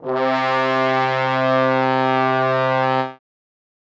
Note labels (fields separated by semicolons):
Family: brass; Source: acoustic; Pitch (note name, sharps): C3; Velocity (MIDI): 100; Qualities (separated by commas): bright, reverb